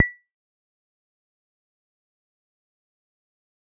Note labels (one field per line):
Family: bass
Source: synthesizer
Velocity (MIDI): 100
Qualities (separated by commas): fast decay, percussive